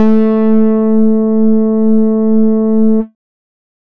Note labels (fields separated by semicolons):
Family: bass; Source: synthesizer; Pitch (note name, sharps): A3; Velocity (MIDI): 50; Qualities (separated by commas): distorted, multiphonic, tempo-synced